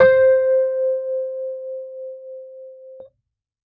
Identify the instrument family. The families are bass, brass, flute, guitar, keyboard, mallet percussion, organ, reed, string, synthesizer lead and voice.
keyboard